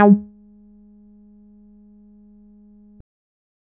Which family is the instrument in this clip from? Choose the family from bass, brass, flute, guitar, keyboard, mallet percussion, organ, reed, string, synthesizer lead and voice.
bass